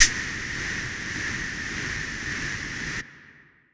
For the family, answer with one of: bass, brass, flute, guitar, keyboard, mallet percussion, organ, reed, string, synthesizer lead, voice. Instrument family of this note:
flute